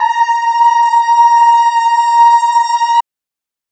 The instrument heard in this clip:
electronic voice